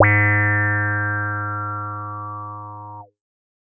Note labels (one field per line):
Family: bass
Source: synthesizer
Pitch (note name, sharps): G#2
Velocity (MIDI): 127